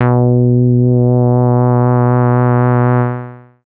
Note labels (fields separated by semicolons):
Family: bass; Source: synthesizer; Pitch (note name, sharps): B2; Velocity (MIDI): 100; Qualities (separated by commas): distorted, long release